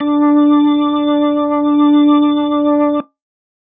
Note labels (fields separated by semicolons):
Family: organ; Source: electronic; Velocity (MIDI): 127